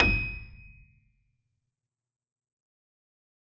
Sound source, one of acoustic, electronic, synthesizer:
acoustic